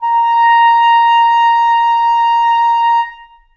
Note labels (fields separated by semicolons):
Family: reed; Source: acoustic; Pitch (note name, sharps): A#5; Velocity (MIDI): 75; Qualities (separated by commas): reverb